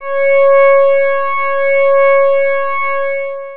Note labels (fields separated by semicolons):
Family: organ; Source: electronic; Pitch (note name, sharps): C#5; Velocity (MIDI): 75; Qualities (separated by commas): distorted, long release